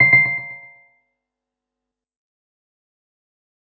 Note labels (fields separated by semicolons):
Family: keyboard; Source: electronic; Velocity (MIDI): 100; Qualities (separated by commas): bright, fast decay, percussive, tempo-synced